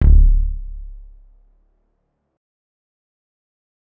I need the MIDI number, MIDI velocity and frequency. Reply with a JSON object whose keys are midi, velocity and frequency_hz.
{"midi": 25, "velocity": 25, "frequency_hz": 34.65}